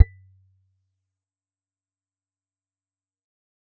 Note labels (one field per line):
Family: guitar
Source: acoustic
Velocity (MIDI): 100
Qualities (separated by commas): fast decay, percussive